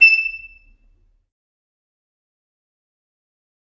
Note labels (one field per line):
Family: flute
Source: acoustic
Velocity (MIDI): 75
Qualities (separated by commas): fast decay, percussive, reverb